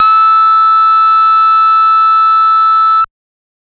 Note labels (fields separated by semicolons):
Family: bass; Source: synthesizer; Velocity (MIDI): 127; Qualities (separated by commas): bright, distorted, multiphonic